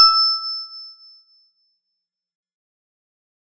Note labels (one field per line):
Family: mallet percussion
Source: acoustic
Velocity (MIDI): 127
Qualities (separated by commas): fast decay